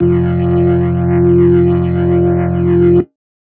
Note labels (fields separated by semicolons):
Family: keyboard; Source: electronic; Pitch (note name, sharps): F1; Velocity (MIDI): 25; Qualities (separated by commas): distorted